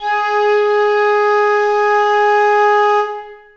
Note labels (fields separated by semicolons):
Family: flute; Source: acoustic; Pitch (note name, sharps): G#4; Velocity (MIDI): 100; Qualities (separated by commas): long release, reverb